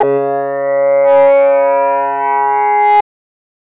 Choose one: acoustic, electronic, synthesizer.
synthesizer